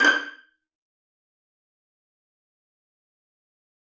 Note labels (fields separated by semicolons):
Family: string; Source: acoustic; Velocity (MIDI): 75; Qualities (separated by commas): fast decay, percussive, reverb